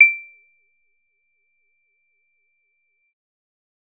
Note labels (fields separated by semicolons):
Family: bass; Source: synthesizer; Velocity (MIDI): 100; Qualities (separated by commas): percussive